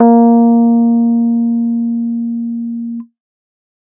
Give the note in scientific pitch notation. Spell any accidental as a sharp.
A#3